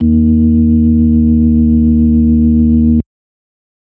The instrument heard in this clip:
electronic organ